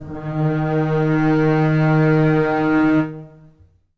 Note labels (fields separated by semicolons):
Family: string; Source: acoustic; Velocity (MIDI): 25; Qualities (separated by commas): long release, reverb